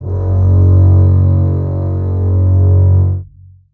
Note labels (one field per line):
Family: string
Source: acoustic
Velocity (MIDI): 50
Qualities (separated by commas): long release, reverb